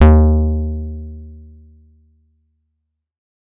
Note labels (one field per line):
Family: guitar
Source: electronic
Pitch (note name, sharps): D#2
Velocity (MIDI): 127